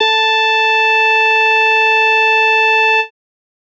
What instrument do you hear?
synthesizer bass